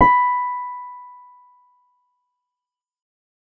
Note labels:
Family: keyboard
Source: synthesizer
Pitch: B5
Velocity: 50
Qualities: fast decay

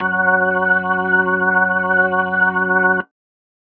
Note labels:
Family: organ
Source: electronic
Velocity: 25

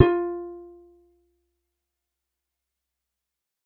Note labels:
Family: guitar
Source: acoustic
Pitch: F4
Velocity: 25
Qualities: fast decay, percussive

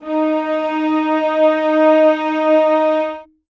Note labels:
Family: string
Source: acoustic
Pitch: D#4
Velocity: 75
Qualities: reverb

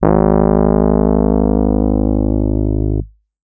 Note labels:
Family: keyboard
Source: electronic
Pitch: G#1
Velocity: 127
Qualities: distorted

